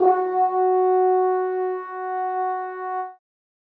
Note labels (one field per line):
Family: brass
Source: acoustic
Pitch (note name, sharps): F#4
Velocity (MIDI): 25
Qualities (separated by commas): reverb